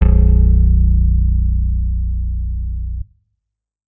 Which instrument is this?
electronic guitar